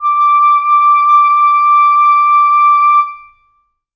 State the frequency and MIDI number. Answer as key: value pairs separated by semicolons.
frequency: 1175 Hz; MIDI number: 86